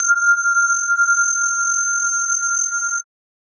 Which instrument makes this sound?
electronic mallet percussion instrument